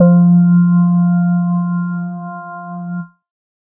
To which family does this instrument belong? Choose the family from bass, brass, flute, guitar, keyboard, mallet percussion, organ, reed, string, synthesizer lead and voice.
organ